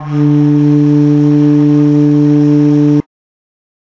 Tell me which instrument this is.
acoustic flute